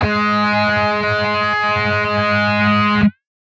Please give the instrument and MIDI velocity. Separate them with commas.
synthesizer guitar, 100